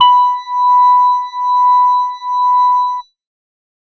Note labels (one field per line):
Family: organ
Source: electronic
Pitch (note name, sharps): B5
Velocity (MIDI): 50